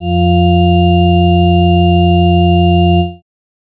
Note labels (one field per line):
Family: organ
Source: electronic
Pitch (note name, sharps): F2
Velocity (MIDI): 100